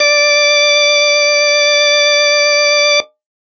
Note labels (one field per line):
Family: organ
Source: electronic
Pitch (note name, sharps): D5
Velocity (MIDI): 100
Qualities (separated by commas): distorted